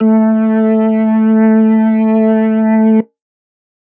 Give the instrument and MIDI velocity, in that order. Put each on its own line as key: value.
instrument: electronic organ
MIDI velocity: 100